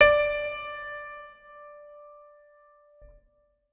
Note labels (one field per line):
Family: organ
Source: electronic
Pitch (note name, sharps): D5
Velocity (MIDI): 127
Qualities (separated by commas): reverb